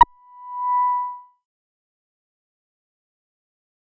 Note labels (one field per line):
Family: bass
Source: synthesizer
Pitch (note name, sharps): B5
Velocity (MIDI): 75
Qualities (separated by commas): fast decay